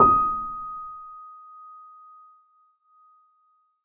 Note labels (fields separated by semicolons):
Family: keyboard; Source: acoustic; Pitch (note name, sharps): D#6; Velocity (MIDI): 25; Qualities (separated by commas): dark